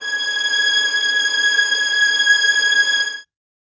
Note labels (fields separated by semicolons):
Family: string; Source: acoustic; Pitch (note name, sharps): G#6; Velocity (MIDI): 100; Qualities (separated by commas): reverb